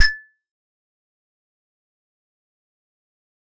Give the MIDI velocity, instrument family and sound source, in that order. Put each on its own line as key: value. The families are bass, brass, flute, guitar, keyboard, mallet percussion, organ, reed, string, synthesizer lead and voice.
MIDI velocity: 25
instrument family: keyboard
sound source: acoustic